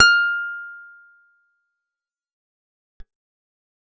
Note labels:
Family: guitar; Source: acoustic; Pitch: F6; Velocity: 75; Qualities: fast decay

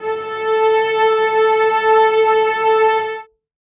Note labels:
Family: string; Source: acoustic; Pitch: A4; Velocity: 50; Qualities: reverb

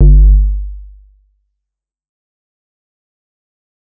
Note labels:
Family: bass; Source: synthesizer; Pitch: G1; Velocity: 75; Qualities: dark, fast decay

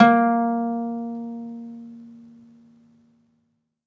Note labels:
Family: guitar; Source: acoustic; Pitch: A#3; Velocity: 100; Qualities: reverb

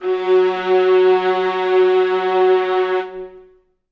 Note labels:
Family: string; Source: acoustic; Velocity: 75; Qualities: long release, reverb

